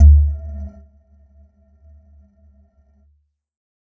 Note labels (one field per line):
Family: mallet percussion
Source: electronic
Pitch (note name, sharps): D2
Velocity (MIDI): 75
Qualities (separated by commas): dark, non-linear envelope, percussive